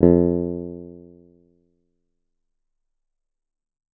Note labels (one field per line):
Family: guitar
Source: acoustic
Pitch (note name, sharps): F2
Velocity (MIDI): 50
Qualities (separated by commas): dark